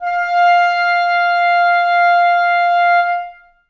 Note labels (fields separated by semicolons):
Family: reed; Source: acoustic; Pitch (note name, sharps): F5; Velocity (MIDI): 127; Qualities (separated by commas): reverb